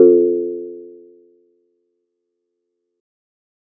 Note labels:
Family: guitar; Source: synthesizer; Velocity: 25

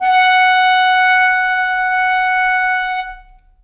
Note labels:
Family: reed; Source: acoustic; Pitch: F#5; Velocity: 50; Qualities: reverb

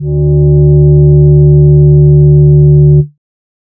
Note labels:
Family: voice; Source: synthesizer; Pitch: D2; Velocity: 50; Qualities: dark

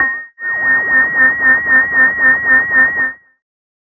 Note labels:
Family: bass; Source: synthesizer; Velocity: 50; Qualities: tempo-synced

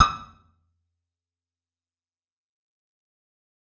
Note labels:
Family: guitar; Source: electronic; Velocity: 127; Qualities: fast decay, percussive, reverb

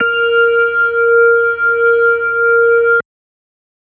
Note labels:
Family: organ; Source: electronic; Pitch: A#4; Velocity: 127

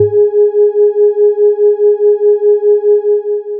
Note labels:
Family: bass; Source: synthesizer; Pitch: G#4; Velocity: 50; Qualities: long release

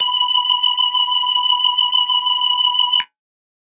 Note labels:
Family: organ; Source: electronic; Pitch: B5; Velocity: 75

